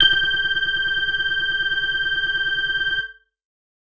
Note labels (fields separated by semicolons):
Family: keyboard; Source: electronic; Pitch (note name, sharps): G6; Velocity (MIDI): 75; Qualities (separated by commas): distorted